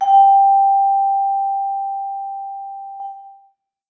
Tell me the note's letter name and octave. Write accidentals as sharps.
G5